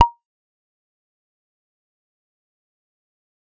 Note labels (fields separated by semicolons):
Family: bass; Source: synthesizer; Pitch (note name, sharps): A#5; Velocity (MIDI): 25; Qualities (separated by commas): fast decay, percussive